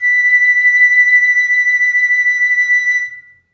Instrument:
acoustic flute